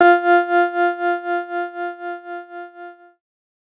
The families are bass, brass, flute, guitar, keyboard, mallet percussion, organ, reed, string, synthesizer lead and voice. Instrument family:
keyboard